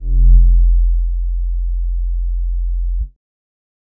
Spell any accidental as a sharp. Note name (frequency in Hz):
F1 (43.65 Hz)